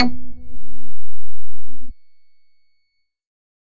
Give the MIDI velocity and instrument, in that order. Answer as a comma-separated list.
50, synthesizer bass